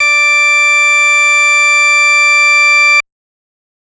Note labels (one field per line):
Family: organ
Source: electronic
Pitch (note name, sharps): D5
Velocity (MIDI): 127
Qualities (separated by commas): bright, distorted